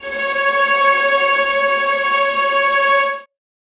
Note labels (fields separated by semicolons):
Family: string; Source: acoustic; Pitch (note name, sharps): C#5; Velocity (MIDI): 75; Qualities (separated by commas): bright, non-linear envelope, reverb